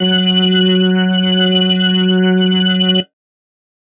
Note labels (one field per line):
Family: keyboard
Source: electronic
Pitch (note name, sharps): F#3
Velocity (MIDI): 50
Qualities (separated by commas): distorted